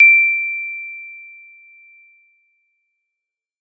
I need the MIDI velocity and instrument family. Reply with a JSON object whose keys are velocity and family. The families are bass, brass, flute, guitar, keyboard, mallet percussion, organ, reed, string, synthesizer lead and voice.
{"velocity": 127, "family": "mallet percussion"}